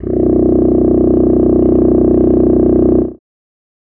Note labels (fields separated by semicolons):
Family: reed; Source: acoustic; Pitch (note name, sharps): B0; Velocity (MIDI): 50